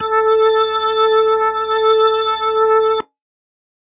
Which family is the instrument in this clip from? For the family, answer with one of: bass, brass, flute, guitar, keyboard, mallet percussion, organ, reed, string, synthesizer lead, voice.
organ